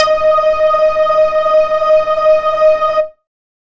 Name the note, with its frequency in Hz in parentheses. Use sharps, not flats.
D#5 (622.3 Hz)